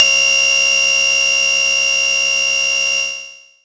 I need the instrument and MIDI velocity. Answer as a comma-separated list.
synthesizer bass, 100